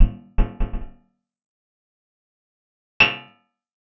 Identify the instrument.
acoustic guitar